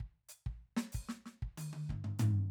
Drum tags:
Brazilian baião, fill, 95 BPM, 4/4, hi-hat pedal, snare, high tom, floor tom, kick

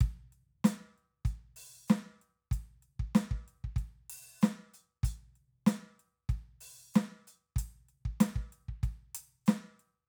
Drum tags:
funk, beat, 95 BPM, 4/4, closed hi-hat, open hi-hat, hi-hat pedal, snare, kick

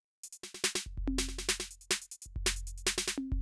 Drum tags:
hip-hop, fill, 70 BPM, 4/4, closed hi-hat, snare, high tom, kick

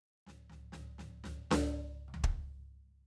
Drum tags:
reggae, fill, 78 BPM, 4/4, snare, high tom, floor tom, kick

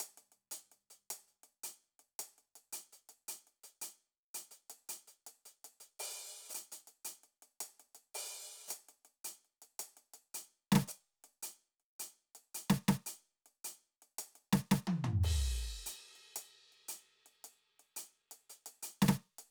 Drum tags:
rock, beat, 110 BPM, 4/4, crash, closed hi-hat, open hi-hat, hi-hat pedal, snare, high tom, mid tom

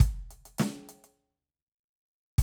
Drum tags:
rock, beat, 100 BPM, 4/4, closed hi-hat, snare, kick

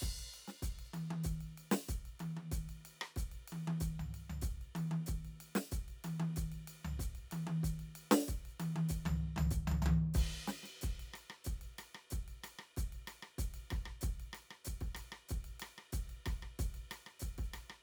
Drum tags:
Afrobeat, beat, 94 BPM, 4/4, crash, ride, hi-hat pedal, snare, cross-stick, high tom, floor tom, kick

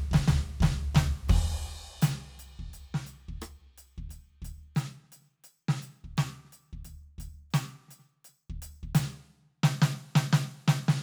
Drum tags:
rock, beat, 87 BPM, 4/4, crash, percussion, snare, cross-stick, floor tom, kick

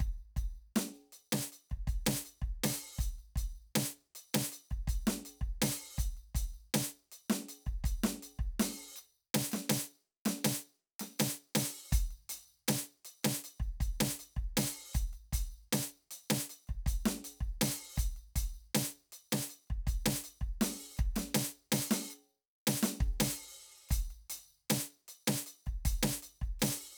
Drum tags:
funk, beat, 80 BPM, 4/4, closed hi-hat, hi-hat pedal, percussion, snare, kick

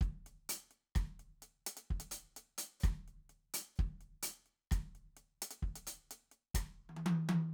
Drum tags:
slow reggae, beat, 64 BPM, 4/4, closed hi-hat, hi-hat pedal, cross-stick, high tom, kick

